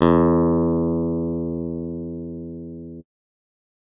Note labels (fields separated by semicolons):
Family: keyboard; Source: electronic; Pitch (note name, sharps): E2; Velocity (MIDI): 100